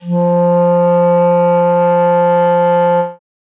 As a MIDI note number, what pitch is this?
53